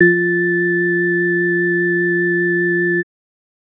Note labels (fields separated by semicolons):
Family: organ; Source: electronic; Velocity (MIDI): 25; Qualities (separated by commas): multiphonic